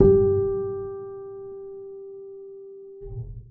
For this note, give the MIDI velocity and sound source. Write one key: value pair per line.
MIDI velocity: 25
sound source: acoustic